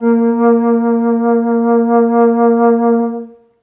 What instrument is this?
acoustic flute